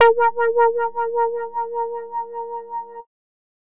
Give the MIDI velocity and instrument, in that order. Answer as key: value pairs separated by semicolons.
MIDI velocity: 75; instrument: synthesizer bass